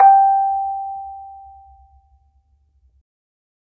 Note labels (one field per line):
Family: mallet percussion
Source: acoustic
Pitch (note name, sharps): G5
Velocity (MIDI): 127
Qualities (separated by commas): reverb